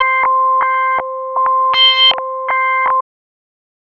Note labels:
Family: bass; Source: synthesizer; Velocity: 75; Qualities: tempo-synced

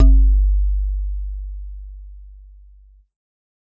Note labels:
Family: mallet percussion; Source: acoustic; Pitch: G1; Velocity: 100

